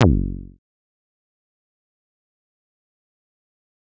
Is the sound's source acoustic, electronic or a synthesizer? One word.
synthesizer